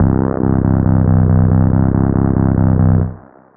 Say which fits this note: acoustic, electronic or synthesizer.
synthesizer